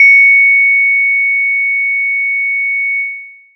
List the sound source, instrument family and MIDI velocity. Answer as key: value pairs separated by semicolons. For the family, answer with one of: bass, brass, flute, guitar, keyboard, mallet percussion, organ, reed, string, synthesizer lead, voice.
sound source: acoustic; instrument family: mallet percussion; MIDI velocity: 100